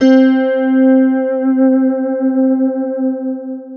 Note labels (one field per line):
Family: guitar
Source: electronic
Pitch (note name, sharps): C4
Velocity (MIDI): 50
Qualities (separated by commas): long release, multiphonic, non-linear envelope